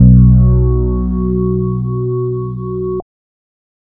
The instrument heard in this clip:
synthesizer bass